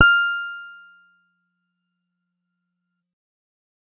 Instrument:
electronic guitar